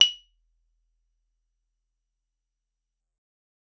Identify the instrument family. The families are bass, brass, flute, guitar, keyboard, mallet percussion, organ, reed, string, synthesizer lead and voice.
guitar